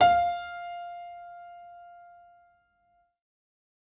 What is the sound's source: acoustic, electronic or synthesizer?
acoustic